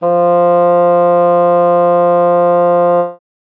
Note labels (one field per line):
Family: reed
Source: acoustic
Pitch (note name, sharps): F3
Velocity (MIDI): 100